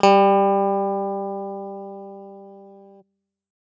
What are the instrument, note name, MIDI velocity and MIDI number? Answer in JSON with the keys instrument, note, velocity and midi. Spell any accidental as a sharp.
{"instrument": "electronic guitar", "note": "G3", "velocity": 100, "midi": 55}